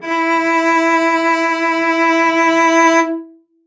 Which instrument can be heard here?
acoustic string instrument